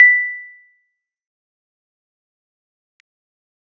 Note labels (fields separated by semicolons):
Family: keyboard; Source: electronic; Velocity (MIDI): 25; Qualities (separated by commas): percussive